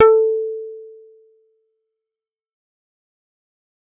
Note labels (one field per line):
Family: bass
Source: synthesizer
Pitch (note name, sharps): A4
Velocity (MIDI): 25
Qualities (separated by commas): fast decay